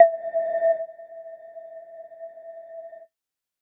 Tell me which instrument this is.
electronic mallet percussion instrument